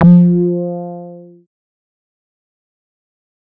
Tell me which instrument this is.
synthesizer bass